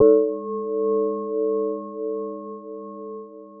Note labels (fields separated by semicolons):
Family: mallet percussion; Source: synthesizer; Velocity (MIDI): 100; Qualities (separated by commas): long release, multiphonic